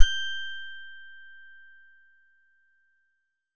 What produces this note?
synthesizer guitar